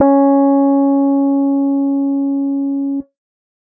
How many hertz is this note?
277.2 Hz